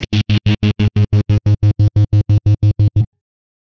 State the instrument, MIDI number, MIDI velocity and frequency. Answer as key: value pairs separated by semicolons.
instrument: electronic guitar; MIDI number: 44; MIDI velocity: 100; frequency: 103.8 Hz